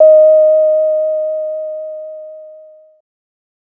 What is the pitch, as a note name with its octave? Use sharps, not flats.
D#5